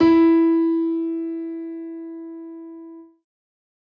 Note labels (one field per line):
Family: keyboard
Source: acoustic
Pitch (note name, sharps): E4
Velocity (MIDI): 100